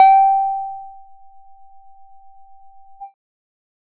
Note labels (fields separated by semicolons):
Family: bass; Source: synthesizer; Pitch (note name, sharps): G5; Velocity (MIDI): 75